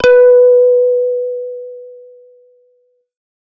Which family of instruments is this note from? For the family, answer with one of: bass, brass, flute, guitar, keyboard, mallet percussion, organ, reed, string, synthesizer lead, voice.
bass